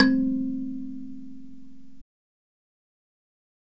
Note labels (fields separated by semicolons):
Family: mallet percussion; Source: acoustic; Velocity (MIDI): 100; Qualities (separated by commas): fast decay, reverb